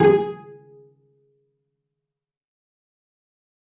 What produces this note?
acoustic string instrument